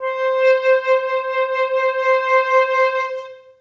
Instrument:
acoustic flute